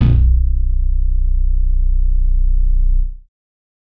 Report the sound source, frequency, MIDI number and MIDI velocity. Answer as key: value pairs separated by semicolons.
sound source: synthesizer; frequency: 30.87 Hz; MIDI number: 23; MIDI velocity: 75